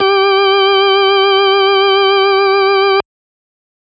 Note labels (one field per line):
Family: organ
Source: electronic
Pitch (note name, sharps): G4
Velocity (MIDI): 75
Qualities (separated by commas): distorted